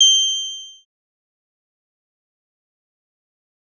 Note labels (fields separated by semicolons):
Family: synthesizer lead; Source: synthesizer; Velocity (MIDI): 75; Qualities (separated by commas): bright, distorted, fast decay